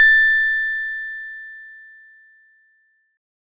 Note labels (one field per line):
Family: organ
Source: electronic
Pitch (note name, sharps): A6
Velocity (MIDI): 50